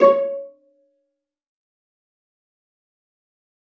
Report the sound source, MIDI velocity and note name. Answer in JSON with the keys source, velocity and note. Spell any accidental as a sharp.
{"source": "acoustic", "velocity": 75, "note": "C#5"}